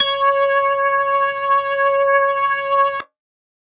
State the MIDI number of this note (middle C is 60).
73